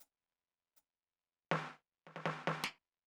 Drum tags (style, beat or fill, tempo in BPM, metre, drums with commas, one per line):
reggae
fill
78 BPM
4/4
hi-hat pedal, snare